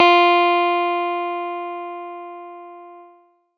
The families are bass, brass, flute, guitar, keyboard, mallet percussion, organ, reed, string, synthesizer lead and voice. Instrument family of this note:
keyboard